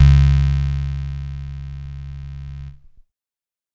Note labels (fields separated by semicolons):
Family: keyboard; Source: electronic; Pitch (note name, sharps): C#2; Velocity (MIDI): 25; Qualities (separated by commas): bright, distorted